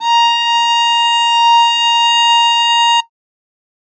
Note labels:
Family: string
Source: acoustic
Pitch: A#5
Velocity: 25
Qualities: bright

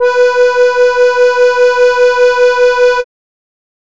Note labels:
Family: keyboard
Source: acoustic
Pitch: B4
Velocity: 25

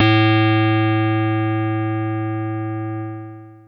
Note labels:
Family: keyboard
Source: electronic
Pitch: A2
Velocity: 25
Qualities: distorted, long release

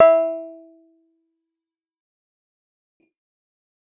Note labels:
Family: keyboard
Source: electronic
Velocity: 50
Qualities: fast decay, percussive

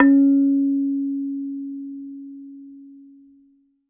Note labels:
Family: mallet percussion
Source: acoustic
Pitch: C#4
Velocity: 127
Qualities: reverb

